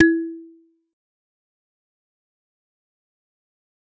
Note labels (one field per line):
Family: mallet percussion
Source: acoustic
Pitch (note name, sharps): E4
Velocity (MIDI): 75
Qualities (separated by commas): fast decay, percussive